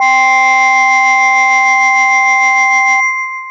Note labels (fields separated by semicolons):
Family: mallet percussion; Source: electronic; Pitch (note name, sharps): C4; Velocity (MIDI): 127; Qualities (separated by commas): bright, long release